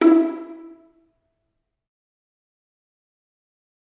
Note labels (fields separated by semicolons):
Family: string; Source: acoustic; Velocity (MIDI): 127; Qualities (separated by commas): dark, fast decay, percussive, reverb